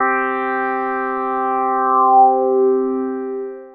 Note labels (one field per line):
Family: synthesizer lead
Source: synthesizer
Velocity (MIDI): 50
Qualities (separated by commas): long release